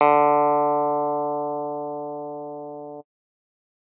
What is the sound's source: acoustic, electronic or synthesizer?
electronic